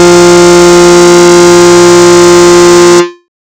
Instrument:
synthesizer bass